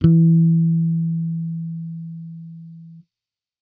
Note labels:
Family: bass; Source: electronic; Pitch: E3; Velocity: 25

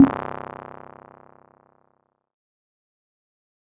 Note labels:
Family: keyboard; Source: electronic; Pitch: C1; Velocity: 50; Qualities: fast decay, percussive

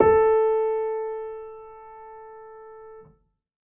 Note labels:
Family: keyboard; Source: acoustic; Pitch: A4; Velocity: 25; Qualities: reverb

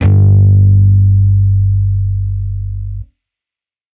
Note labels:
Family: bass; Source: electronic; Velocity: 100; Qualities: distorted

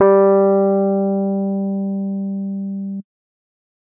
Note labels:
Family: keyboard; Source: electronic; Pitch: G3; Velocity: 127; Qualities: dark

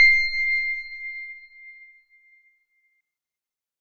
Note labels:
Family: organ; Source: electronic; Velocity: 75; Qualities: bright

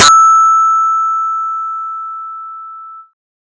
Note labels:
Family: bass; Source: synthesizer; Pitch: E6; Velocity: 25; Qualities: bright

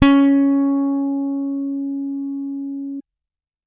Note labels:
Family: bass; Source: electronic; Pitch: C#4; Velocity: 127

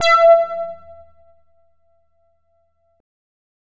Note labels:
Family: bass; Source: synthesizer; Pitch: E5; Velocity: 100; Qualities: bright, distorted

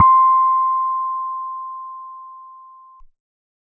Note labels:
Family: keyboard; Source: electronic; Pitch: C6; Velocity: 75

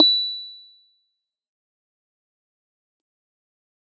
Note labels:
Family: keyboard; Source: electronic; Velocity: 75; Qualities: fast decay, percussive

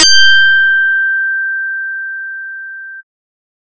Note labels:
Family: bass; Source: synthesizer; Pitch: G6; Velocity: 100

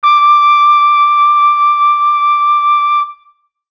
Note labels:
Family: brass; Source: acoustic; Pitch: D6; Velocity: 75

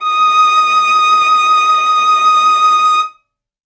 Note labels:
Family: string; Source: acoustic; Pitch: D#6; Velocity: 75; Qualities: reverb

